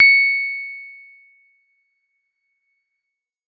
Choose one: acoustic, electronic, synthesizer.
electronic